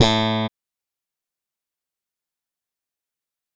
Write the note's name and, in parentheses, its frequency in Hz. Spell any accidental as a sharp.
A2 (110 Hz)